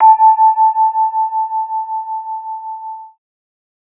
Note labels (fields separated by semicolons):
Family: mallet percussion; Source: acoustic; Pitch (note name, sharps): A5; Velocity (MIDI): 75; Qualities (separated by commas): multiphonic